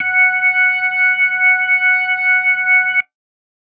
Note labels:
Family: organ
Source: electronic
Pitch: F#5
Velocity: 75

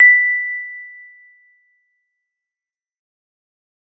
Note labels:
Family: mallet percussion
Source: acoustic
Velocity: 50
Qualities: fast decay

